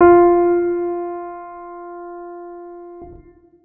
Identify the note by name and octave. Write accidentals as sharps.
F4